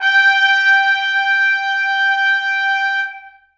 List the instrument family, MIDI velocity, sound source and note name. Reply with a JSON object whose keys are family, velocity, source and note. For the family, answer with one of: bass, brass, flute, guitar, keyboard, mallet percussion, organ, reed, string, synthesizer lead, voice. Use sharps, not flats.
{"family": "brass", "velocity": 127, "source": "acoustic", "note": "G5"}